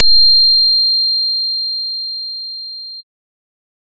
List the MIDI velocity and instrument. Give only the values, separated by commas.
100, synthesizer bass